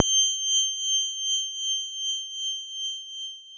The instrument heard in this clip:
electronic guitar